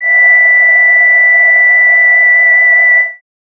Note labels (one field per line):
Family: voice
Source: synthesizer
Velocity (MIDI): 25